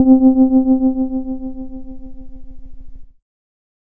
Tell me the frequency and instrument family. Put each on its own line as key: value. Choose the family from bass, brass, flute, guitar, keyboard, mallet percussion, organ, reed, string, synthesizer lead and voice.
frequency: 261.6 Hz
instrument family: keyboard